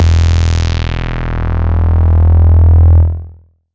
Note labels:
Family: bass; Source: synthesizer; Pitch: E1; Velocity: 100; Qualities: bright, distorted

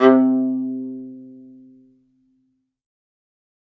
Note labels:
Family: string; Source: acoustic; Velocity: 127; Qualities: reverb

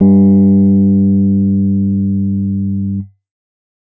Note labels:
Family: keyboard; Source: electronic; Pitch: G2; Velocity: 75; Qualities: distorted

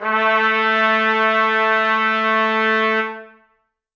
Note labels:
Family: brass; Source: acoustic; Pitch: A3; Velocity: 100; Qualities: reverb

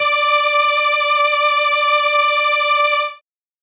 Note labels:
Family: keyboard; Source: synthesizer; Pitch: D5; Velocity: 127; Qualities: bright

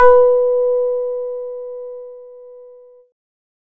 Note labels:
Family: keyboard; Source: electronic; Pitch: B4; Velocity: 100; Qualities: distorted

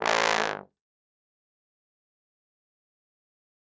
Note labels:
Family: brass; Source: acoustic; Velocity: 25; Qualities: bright, fast decay, reverb

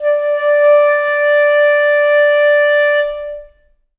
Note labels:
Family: reed; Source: acoustic; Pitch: D5; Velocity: 50; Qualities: long release, reverb

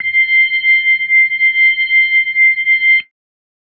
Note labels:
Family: keyboard; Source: electronic; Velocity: 50

